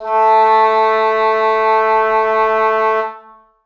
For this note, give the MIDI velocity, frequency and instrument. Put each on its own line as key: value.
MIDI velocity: 127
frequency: 220 Hz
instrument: acoustic reed instrument